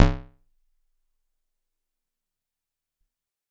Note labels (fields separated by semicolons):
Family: guitar; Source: electronic; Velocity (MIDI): 25; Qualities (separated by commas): fast decay, percussive